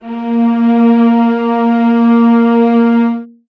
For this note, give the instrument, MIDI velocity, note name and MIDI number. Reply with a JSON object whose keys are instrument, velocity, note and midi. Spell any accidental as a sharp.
{"instrument": "acoustic string instrument", "velocity": 50, "note": "A#3", "midi": 58}